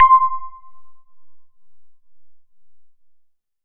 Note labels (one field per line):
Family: synthesizer lead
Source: synthesizer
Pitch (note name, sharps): C6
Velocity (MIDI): 50